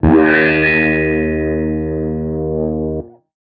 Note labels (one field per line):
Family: guitar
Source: electronic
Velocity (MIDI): 127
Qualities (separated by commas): bright, distorted, non-linear envelope